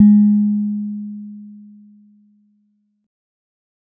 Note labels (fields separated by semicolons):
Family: mallet percussion; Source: acoustic; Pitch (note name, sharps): G#3; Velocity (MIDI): 25; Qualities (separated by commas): dark